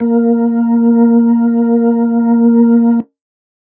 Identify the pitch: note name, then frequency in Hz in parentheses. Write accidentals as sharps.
A#3 (233.1 Hz)